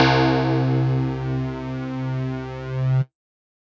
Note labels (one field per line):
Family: mallet percussion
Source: electronic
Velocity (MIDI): 50